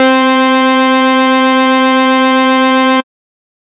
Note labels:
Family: bass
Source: synthesizer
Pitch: C4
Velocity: 100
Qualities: bright, distorted

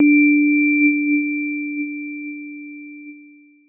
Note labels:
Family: keyboard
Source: electronic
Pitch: D4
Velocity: 127

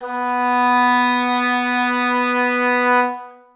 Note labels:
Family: reed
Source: acoustic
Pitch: B3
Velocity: 100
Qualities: reverb

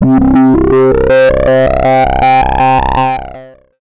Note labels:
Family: bass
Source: synthesizer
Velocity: 50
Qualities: distorted, long release, multiphonic, tempo-synced

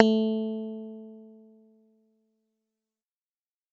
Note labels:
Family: bass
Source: synthesizer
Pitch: A3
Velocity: 25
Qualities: fast decay

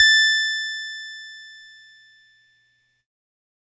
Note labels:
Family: keyboard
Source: electronic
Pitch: A6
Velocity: 100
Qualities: bright, distorted

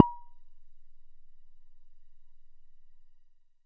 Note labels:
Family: bass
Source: synthesizer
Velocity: 50

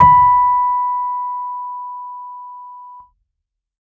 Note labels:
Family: keyboard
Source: electronic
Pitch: B5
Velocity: 100

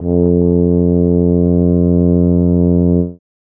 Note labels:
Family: brass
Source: acoustic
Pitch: F2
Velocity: 50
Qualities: dark

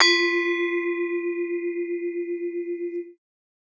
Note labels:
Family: mallet percussion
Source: acoustic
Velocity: 25

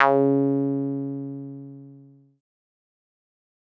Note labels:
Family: synthesizer lead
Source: synthesizer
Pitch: C#3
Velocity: 75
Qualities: distorted, fast decay

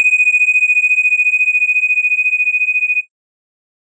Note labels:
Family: organ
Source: electronic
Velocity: 25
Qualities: bright

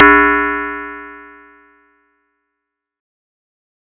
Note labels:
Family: mallet percussion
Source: acoustic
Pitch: A#1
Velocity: 127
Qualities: bright

